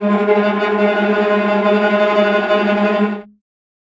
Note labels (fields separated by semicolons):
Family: string; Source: acoustic; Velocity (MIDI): 25; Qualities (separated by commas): non-linear envelope, reverb